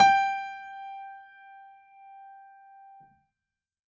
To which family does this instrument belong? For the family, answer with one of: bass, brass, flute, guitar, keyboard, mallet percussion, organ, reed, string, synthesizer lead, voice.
keyboard